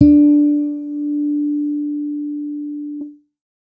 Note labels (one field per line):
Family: bass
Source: electronic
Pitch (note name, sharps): D4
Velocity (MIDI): 75